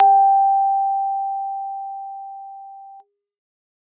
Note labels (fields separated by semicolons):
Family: keyboard; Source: acoustic; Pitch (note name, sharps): G5; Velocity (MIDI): 75